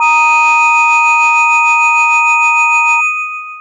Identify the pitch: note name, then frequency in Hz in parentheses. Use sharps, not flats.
D#4 (311.1 Hz)